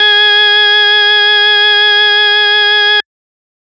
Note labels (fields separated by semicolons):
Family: organ; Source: electronic; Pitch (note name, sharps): G#4; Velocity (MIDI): 75; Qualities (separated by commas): distorted